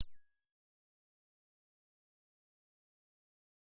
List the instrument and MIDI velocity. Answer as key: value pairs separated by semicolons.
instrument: synthesizer bass; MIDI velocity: 100